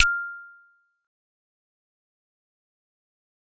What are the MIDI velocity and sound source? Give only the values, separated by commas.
25, acoustic